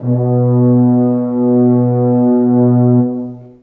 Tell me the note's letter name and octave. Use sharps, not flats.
B2